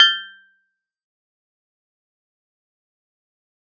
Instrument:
electronic keyboard